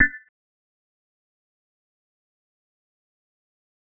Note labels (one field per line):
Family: mallet percussion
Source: synthesizer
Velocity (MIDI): 25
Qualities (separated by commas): fast decay, multiphonic, percussive